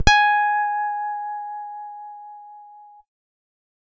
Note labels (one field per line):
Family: guitar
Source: electronic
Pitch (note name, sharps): G#5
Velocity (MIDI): 127